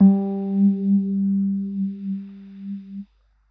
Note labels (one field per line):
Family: keyboard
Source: electronic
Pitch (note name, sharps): G3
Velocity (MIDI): 50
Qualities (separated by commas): dark